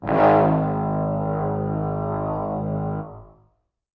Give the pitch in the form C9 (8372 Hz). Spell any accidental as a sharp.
G#1 (51.91 Hz)